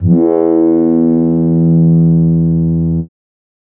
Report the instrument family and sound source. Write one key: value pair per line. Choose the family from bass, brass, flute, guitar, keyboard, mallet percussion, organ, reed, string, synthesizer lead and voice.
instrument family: keyboard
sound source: synthesizer